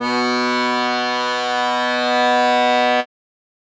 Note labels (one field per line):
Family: reed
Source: acoustic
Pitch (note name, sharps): B2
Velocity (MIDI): 100